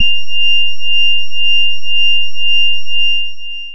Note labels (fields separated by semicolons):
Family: bass; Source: synthesizer; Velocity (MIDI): 50; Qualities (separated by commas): long release